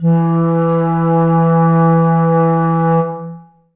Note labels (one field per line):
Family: reed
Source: acoustic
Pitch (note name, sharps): E3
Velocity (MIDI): 100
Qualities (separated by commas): dark, long release, reverb